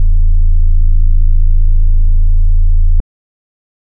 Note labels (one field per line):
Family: organ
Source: electronic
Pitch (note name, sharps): A0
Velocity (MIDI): 75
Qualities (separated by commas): dark